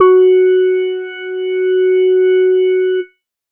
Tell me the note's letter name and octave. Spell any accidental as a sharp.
F#4